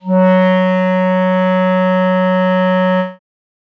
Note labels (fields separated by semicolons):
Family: reed; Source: acoustic; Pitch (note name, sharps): F#3; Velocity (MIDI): 127; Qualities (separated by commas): dark